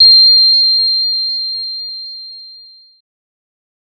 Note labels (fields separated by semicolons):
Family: bass; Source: synthesizer; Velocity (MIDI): 25; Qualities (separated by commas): bright, distorted